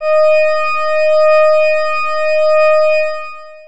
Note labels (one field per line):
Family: organ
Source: electronic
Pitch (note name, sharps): D#5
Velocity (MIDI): 75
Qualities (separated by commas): distorted, long release